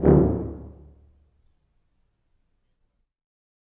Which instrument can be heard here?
acoustic brass instrument